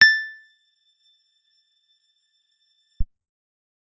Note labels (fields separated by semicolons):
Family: guitar; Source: acoustic; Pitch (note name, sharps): A6; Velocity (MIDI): 50; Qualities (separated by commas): percussive